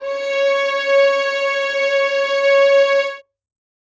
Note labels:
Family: string; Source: acoustic; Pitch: C#5; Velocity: 75; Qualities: reverb

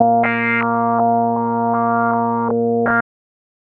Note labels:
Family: bass; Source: synthesizer; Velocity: 127; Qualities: tempo-synced

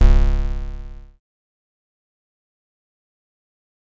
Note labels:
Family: bass; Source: synthesizer; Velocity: 127; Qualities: bright, distorted, fast decay

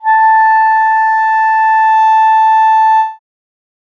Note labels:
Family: reed; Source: acoustic; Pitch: A5; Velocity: 25

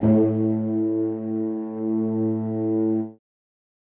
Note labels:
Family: brass; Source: acoustic; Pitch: A2; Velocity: 50; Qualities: reverb

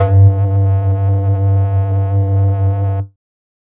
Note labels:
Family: flute; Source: synthesizer; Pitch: G2; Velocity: 127; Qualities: distorted

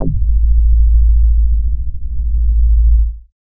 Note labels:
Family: bass; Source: synthesizer; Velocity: 50; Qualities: distorted

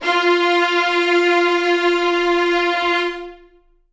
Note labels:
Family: string; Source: acoustic; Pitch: F4; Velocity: 127; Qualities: long release, reverb

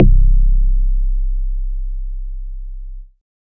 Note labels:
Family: bass; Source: synthesizer; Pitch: C1; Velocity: 127

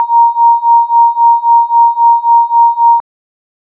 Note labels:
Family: organ; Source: electronic; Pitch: A#5; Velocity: 75

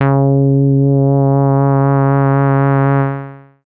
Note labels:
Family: bass; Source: synthesizer; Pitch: C#3; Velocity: 75; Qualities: distorted, long release

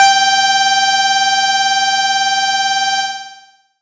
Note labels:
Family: bass; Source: synthesizer; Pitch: G5; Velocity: 127; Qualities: bright, distorted, long release

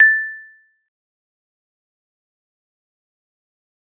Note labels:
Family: mallet percussion; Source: acoustic; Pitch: A6; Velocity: 25; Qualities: fast decay, percussive

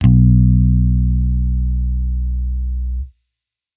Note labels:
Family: bass; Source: electronic; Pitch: B1; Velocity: 25

